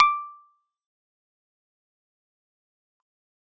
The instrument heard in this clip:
electronic keyboard